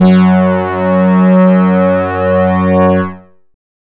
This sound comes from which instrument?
synthesizer bass